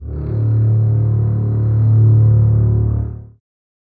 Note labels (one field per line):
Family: string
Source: acoustic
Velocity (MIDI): 75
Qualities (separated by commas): reverb